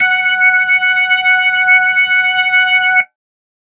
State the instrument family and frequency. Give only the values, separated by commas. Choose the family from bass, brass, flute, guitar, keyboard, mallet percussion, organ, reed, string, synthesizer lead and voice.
organ, 740 Hz